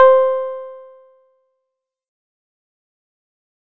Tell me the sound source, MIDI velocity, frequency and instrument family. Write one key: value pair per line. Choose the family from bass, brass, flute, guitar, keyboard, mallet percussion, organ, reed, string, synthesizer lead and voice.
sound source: synthesizer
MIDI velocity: 100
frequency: 523.3 Hz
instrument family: guitar